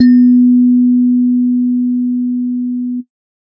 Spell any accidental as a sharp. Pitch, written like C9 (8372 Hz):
B3 (246.9 Hz)